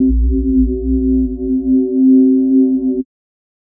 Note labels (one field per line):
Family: mallet percussion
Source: electronic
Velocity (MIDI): 25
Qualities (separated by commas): multiphonic, non-linear envelope